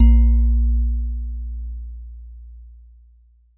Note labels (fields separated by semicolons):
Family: mallet percussion; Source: acoustic; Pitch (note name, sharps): A#1; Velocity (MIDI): 75